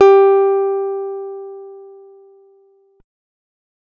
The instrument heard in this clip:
acoustic guitar